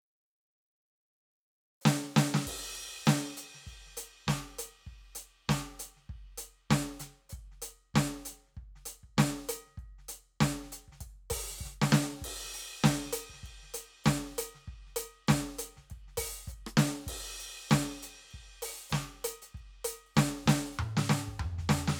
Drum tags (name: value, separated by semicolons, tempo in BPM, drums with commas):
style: soul; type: beat; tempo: 98 BPM; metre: 4/4; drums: crash, ride, closed hi-hat, open hi-hat, hi-hat pedal, snare, cross-stick, high tom, mid tom, floor tom, kick